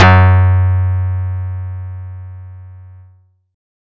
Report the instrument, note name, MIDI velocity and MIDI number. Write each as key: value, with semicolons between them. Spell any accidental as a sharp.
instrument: acoustic guitar; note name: F#2; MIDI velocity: 75; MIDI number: 42